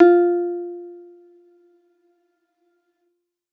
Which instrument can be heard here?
electronic keyboard